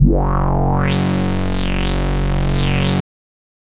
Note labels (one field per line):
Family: bass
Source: synthesizer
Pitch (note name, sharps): F#1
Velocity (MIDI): 127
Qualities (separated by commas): distorted